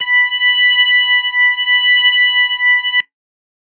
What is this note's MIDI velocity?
50